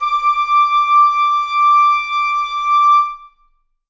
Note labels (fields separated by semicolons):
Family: reed; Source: acoustic; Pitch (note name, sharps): D6; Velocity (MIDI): 25; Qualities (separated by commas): reverb